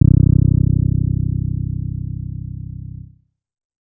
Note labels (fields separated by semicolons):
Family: bass; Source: synthesizer; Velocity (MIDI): 25; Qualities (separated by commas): dark